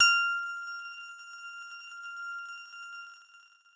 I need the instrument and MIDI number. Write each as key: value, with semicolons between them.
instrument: electronic guitar; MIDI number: 89